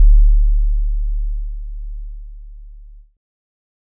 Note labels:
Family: keyboard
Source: electronic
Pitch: D1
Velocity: 25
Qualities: dark

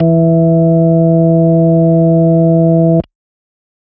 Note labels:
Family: organ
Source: electronic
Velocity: 100

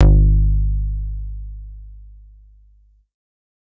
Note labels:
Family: bass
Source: synthesizer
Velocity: 50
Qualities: distorted

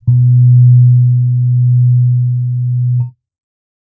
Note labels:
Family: keyboard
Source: electronic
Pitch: B2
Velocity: 25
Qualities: dark

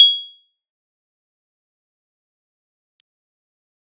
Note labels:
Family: keyboard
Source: electronic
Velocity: 50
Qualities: bright, fast decay, percussive

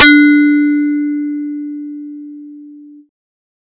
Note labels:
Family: bass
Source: synthesizer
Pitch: D4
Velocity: 127

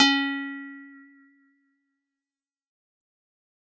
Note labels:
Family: guitar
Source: acoustic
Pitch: C#4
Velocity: 100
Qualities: fast decay

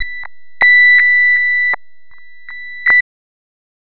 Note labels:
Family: bass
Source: synthesizer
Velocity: 25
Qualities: tempo-synced

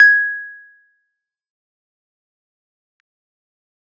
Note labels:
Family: keyboard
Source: electronic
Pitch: G#6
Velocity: 100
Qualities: fast decay, percussive

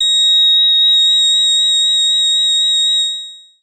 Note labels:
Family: bass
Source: synthesizer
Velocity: 25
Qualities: bright, distorted, long release

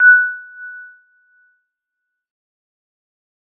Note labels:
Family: mallet percussion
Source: acoustic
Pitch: F#6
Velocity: 75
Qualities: fast decay, non-linear envelope, percussive

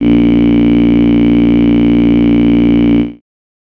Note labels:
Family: voice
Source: synthesizer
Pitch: A#1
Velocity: 75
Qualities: bright

